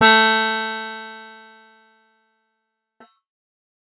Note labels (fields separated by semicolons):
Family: guitar; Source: acoustic; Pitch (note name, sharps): A3; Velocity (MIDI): 127; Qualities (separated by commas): bright, distorted